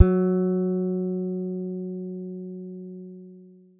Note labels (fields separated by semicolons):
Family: guitar; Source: acoustic; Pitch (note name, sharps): F#3; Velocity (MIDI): 100; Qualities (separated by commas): dark